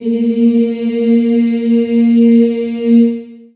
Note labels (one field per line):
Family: voice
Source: acoustic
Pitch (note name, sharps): A#3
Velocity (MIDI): 50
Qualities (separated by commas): long release, reverb